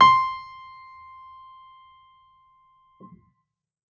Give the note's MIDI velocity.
50